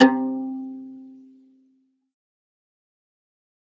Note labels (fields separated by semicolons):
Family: string; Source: acoustic; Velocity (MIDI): 75; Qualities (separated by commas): fast decay, reverb